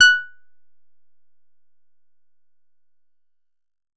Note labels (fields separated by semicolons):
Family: guitar; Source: synthesizer; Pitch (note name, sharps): F#6; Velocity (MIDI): 127; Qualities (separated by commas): percussive